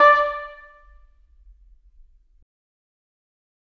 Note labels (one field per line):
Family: reed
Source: acoustic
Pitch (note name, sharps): D5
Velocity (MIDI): 75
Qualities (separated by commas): fast decay, percussive, reverb